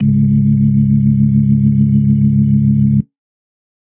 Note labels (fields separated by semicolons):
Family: organ; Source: electronic; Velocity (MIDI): 50